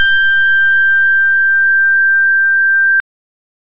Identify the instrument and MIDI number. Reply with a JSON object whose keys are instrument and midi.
{"instrument": "electronic organ", "midi": 91}